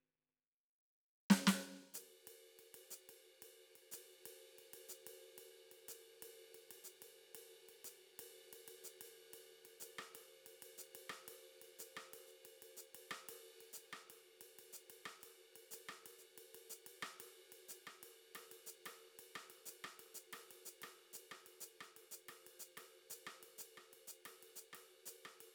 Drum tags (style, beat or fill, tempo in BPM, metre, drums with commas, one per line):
Afro-Cuban bembé
beat
122 BPM
4/4
ride, hi-hat pedal, snare, cross-stick